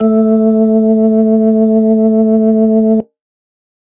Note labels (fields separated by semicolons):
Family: organ; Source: electronic; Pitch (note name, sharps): A3; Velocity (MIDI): 50